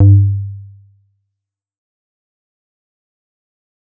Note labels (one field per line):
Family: bass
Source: synthesizer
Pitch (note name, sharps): G2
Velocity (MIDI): 50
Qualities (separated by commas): dark, fast decay, percussive